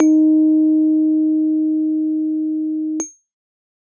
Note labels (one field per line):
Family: keyboard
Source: electronic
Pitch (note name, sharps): D#4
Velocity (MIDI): 25